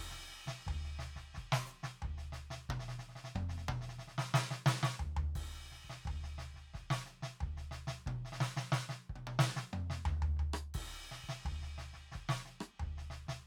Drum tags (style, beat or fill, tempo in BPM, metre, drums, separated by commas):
samba, beat, 89 BPM, 4/4, crash, hi-hat pedal, snare, cross-stick, high tom, mid tom, floor tom, kick